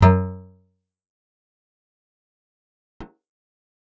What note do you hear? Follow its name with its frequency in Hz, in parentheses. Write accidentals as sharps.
F#2 (92.5 Hz)